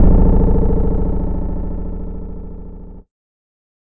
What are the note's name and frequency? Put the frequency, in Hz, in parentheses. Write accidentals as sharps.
A-1 (13.75 Hz)